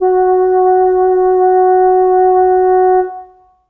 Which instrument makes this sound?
acoustic reed instrument